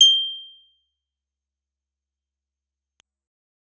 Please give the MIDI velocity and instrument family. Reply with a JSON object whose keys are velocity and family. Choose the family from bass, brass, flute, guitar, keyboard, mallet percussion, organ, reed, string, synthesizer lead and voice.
{"velocity": 127, "family": "keyboard"}